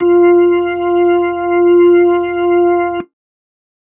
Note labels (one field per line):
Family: organ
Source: electronic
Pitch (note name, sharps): F4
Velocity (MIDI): 25